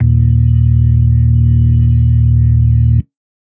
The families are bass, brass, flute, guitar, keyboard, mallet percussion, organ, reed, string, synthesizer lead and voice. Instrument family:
organ